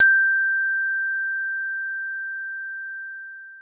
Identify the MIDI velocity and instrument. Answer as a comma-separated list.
75, acoustic mallet percussion instrument